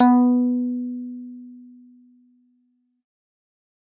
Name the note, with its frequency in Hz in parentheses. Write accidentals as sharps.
B3 (246.9 Hz)